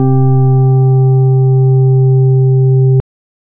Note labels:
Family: organ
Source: electronic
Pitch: C3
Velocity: 50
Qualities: dark

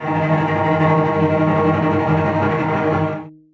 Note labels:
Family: string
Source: acoustic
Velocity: 100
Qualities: bright, non-linear envelope, reverb

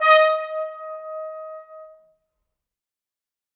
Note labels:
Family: brass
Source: acoustic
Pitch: D#5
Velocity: 25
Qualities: bright, fast decay, reverb

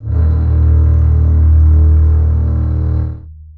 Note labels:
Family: string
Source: acoustic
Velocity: 25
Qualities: long release, reverb

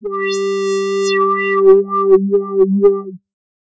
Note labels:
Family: bass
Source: synthesizer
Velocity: 75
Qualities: distorted, non-linear envelope

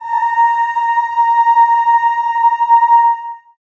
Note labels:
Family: voice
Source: acoustic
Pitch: A#5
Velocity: 75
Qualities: reverb

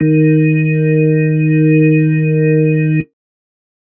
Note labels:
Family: organ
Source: electronic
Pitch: D#3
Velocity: 50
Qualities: dark

